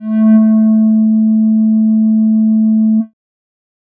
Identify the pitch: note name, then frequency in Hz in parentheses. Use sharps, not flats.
A3 (220 Hz)